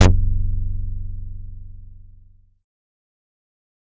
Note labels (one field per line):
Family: bass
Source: synthesizer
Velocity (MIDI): 127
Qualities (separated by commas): distorted